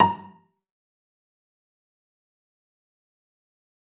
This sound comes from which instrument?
acoustic string instrument